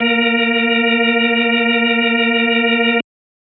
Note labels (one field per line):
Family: organ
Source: electronic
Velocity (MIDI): 100